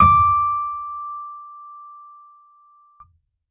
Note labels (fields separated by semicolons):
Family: keyboard; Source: electronic; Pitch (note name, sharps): D6; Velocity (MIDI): 127